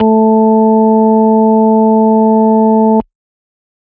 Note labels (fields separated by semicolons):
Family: organ; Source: electronic; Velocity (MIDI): 50